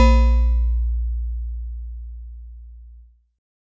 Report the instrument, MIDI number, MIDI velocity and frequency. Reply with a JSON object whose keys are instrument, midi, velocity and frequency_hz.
{"instrument": "acoustic mallet percussion instrument", "midi": 34, "velocity": 100, "frequency_hz": 58.27}